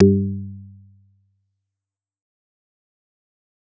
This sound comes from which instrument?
synthesizer bass